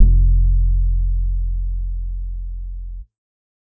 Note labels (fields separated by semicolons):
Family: bass; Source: synthesizer; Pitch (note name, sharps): F1; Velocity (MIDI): 25; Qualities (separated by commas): dark, reverb